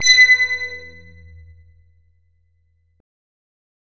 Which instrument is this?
synthesizer bass